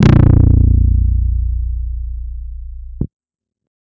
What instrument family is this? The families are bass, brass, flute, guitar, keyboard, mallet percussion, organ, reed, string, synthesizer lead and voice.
guitar